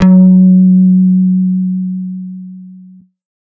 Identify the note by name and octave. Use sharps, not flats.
F#3